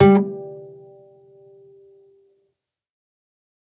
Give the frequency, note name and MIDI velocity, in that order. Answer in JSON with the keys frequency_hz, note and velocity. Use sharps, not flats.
{"frequency_hz": 196, "note": "G3", "velocity": 75}